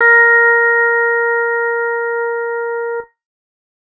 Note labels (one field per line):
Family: guitar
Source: electronic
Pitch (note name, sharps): A#4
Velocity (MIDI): 75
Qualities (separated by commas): reverb